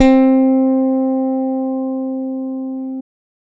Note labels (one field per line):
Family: bass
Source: electronic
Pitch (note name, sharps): C4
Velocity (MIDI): 50